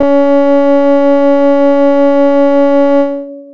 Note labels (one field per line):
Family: keyboard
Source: electronic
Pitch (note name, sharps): C#4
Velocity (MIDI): 75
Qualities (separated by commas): distorted, long release